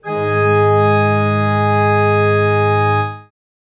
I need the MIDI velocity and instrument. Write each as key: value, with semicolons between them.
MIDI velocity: 127; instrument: acoustic organ